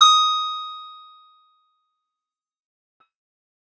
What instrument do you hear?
acoustic guitar